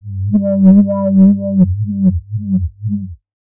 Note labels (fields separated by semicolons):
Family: bass; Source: synthesizer; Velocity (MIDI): 25; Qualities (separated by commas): distorted, non-linear envelope